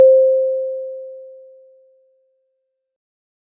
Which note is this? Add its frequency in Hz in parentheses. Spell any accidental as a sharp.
C5 (523.3 Hz)